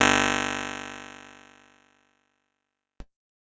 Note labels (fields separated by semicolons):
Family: keyboard; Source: electronic; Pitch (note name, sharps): G1; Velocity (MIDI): 127; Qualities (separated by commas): bright, fast decay